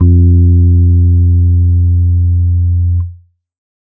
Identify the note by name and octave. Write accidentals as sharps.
F2